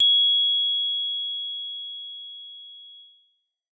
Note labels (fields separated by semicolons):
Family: bass; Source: synthesizer; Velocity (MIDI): 127; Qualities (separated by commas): bright, distorted